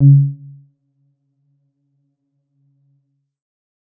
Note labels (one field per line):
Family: keyboard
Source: electronic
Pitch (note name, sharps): C#3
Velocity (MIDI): 50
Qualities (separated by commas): dark, percussive, reverb